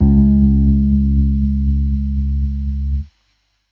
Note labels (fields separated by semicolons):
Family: keyboard; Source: electronic; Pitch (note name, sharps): C#2; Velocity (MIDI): 50; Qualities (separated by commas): dark